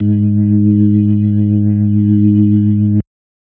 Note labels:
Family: organ; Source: electronic; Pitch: G#2; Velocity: 127

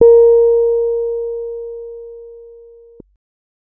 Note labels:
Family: keyboard; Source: electronic; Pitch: A#4; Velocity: 50; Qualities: dark

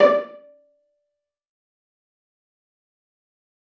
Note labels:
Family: string; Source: acoustic; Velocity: 127; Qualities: fast decay, percussive, reverb

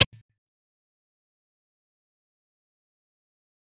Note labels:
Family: guitar; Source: electronic; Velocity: 25; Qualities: distorted, fast decay, percussive, tempo-synced

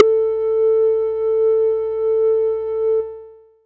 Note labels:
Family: bass; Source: synthesizer; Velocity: 75; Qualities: multiphonic

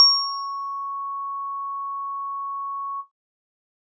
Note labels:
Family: keyboard; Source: electronic; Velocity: 127

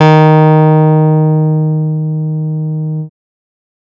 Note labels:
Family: bass; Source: synthesizer; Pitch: D#3; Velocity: 127; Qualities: distorted

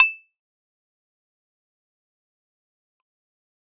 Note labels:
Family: keyboard; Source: electronic; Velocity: 25; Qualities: fast decay, percussive

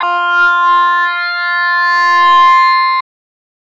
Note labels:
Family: voice; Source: synthesizer; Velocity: 100; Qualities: bright, distorted

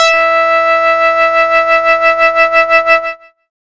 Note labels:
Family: bass; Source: synthesizer; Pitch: E5; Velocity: 100; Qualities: bright, distorted

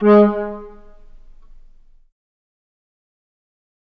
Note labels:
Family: flute; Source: acoustic; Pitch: G#3; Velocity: 100; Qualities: fast decay, reverb

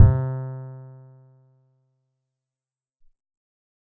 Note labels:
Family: guitar; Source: acoustic; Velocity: 50; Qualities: dark

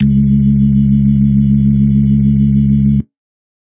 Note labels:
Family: organ; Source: electronic; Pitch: C#2; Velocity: 127

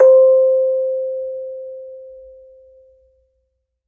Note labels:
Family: mallet percussion; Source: acoustic; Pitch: C5; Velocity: 25; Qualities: reverb

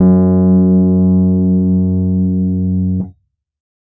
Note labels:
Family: keyboard; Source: electronic; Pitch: F#2; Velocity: 75; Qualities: dark, distorted

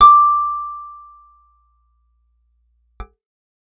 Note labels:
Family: guitar; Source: acoustic; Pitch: D6; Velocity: 75

